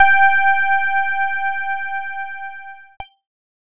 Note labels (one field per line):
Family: keyboard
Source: electronic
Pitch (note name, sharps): G5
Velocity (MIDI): 75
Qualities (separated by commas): distorted